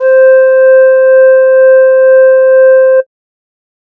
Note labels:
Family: flute; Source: synthesizer; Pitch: C5; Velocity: 100

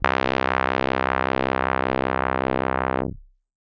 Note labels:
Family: keyboard; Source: electronic; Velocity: 127

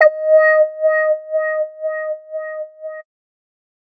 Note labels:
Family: bass; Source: synthesizer; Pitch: D#5; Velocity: 75; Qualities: distorted

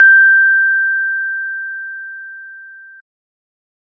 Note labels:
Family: organ; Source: electronic; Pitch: G6; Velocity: 75

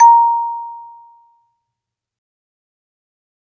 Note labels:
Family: mallet percussion; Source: acoustic; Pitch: A#5; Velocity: 50; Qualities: fast decay, reverb

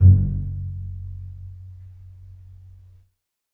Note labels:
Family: string; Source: acoustic; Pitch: F#1; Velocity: 50; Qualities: dark, reverb

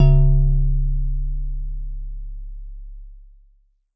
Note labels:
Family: mallet percussion; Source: acoustic; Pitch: C#1; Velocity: 127; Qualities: dark

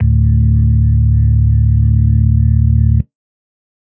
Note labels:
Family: organ; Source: electronic; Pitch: D1; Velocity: 25; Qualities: dark

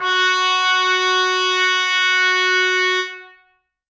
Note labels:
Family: brass; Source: acoustic; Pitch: F#4; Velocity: 127; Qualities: bright, reverb

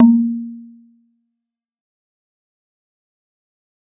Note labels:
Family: mallet percussion; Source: acoustic; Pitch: A#3; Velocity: 100; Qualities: fast decay, percussive

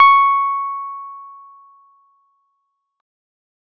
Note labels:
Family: keyboard; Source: electronic; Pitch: C#6; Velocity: 100

